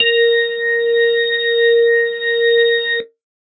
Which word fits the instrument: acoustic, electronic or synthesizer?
electronic